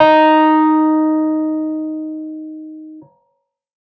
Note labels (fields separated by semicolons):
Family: keyboard; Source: electronic; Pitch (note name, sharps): D#4; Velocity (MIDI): 127